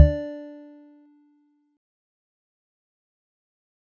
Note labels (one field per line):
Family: mallet percussion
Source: acoustic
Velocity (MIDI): 25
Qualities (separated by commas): fast decay, percussive